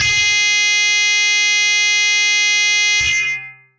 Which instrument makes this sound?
electronic guitar